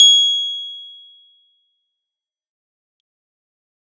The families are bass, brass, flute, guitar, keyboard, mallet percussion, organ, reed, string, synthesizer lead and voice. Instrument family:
keyboard